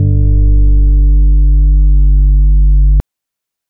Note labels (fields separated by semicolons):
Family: organ; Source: electronic; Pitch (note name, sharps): G1; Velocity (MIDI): 75; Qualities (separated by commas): dark